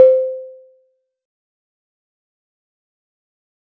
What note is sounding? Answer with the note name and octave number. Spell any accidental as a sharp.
C5